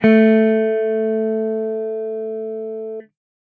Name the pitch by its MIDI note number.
57